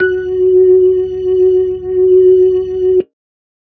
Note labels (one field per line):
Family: organ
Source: electronic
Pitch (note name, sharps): F#4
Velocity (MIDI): 25